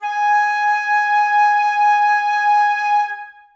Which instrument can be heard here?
acoustic flute